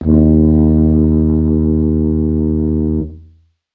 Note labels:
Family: brass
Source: acoustic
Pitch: D#2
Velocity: 25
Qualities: dark

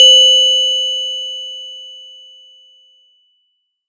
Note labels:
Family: mallet percussion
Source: acoustic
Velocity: 75

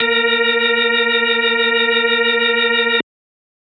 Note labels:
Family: organ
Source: electronic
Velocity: 75

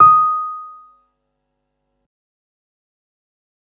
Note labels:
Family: keyboard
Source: electronic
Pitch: D#6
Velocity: 50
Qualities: fast decay

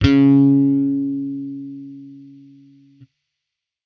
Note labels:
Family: bass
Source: electronic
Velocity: 127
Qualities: distorted

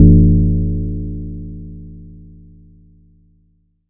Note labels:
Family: mallet percussion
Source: acoustic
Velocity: 50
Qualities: multiphonic

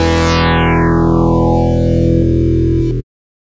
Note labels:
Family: bass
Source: synthesizer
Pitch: E1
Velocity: 100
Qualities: bright, distorted

